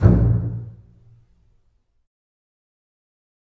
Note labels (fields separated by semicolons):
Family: string; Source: acoustic; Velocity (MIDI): 25; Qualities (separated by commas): fast decay, reverb